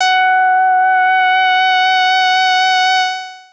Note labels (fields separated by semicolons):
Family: bass; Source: synthesizer; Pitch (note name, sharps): F#5; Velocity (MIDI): 25; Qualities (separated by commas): distorted, long release